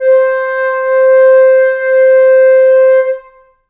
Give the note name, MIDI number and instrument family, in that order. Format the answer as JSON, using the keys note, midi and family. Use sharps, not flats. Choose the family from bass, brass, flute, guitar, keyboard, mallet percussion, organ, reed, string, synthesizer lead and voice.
{"note": "C5", "midi": 72, "family": "flute"}